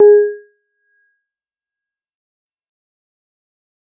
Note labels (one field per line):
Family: mallet percussion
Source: electronic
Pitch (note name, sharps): G#4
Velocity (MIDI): 100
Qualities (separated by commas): fast decay, percussive